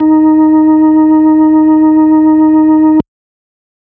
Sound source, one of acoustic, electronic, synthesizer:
electronic